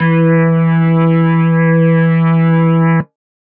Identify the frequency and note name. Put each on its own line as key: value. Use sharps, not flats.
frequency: 164.8 Hz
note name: E3